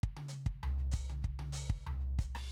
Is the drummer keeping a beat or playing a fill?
fill